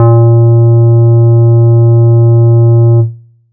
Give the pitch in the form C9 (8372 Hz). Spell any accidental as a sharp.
A#2 (116.5 Hz)